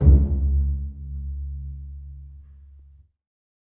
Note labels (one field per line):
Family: string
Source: acoustic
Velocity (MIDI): 127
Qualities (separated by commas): dark, reverb